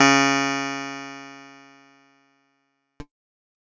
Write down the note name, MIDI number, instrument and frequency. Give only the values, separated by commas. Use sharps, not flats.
C#3, 49, electronic keyboard, 138.6 Hz